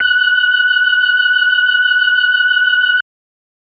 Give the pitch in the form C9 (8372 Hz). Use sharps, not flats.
F#6 (1480 Hz)